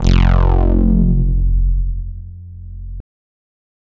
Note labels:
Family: bass; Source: synthesizer; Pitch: F1; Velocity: 127; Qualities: bright, distorted

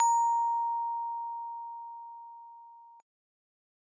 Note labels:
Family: keyboard; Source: acoustic; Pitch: A#5; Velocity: 25

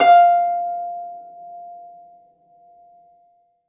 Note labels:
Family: string; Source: acoustic; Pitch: F5; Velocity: 127; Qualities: reverb

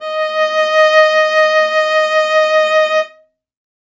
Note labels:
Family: string; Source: acoustic; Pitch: D#5; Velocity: 75; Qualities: reverb

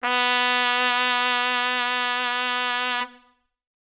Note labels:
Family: brass; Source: acoustic; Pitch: B3; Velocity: 127; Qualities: bright

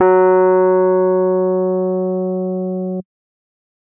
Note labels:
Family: keyboard; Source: electronic; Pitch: F#3; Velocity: 127

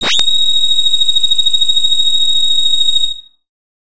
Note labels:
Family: bass; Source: synthesizer; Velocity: 127; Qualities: bright, distorted

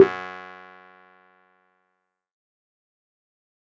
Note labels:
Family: keyboard; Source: electronic; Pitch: F#2; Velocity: 50; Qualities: fast decay, percussive

